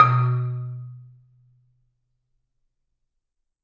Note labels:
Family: mallet percussion; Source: acoustic; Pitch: B2; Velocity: 127; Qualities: reverb

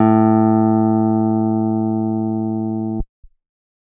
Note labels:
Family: keyboard; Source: electronic; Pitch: A2; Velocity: 100; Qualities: distorted

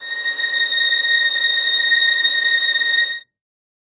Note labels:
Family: string; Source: acoustic; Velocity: 127; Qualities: reverb

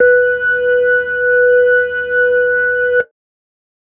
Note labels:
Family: keyboard; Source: electronic; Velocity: 100

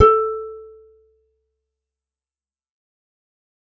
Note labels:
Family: guitar; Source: acoustic; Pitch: A4; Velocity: 75; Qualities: fast decay, percussive

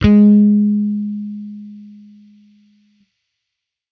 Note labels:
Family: bass; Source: electronic; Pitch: G#3; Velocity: 50; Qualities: distorted

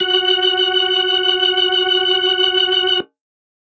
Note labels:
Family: organ; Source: electronic; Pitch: F#4; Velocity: 25; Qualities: reverb

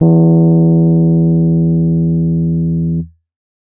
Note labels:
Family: keyboard; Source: electronic; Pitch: E2; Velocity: 100; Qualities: distorted

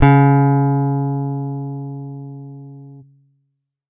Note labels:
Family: guitar; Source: electronic; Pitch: C#3; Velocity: 50

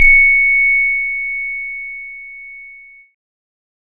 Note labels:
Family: keyboard; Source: electronic; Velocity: 75; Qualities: distorted

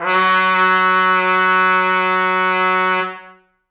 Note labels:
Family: brass; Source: acoustic; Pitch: F#3; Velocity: 127; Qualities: reverb

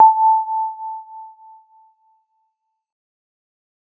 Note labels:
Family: keyboard; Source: electronic; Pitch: A5; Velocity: 75

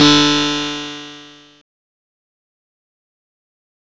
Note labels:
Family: guitar; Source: electronic; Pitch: D3; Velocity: 75; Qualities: bright, distorted, fast decay

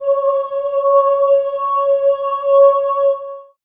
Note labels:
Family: voice; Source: acoustic; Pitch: C#5; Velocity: 127; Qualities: long release, reverb

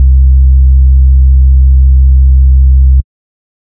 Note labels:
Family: bass; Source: synthesizer; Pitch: C2; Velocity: 127; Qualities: dark

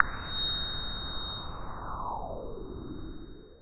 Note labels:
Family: synthesizer lead; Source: synthesizer; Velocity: 75

